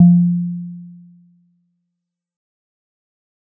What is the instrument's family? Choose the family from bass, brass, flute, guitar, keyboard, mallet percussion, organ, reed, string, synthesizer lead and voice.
mallet percussion